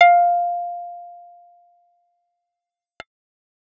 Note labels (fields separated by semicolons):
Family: bass; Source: synthesizer; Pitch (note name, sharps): F5; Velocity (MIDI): 127; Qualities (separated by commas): fast decay